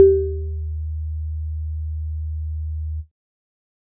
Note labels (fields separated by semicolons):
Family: keyboard; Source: electronic; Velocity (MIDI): 100